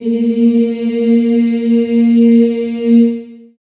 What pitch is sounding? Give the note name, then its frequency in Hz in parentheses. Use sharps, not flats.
A#3 (233.1 Hz)